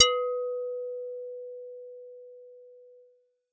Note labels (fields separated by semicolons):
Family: bass; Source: synthesizer; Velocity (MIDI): 75; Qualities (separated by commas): distorted